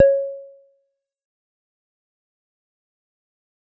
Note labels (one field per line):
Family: bass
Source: synthesizer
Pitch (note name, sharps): C#5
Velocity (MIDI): 75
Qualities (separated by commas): fast decay, percussive